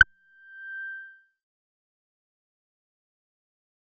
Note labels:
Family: bass; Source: synthesizer; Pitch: G6; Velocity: 75; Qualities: fast decay

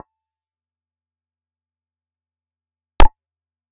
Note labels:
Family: bass; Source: synthesizer; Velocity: 75; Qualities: percussive, reverb

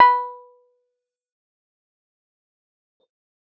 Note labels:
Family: keyboard; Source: electronic; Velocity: 75; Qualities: fast decay, percussive

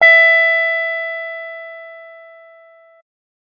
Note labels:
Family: keyboard; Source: electronic; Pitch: E5; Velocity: 75

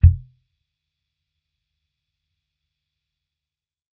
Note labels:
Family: bass; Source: electronic; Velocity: 25; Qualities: percussive

